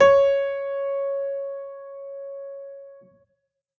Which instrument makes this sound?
acoustic keyboard